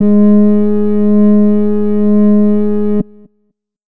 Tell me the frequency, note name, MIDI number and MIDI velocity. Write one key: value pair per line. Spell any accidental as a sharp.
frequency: 207.7 Hz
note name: G#3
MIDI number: 56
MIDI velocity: 50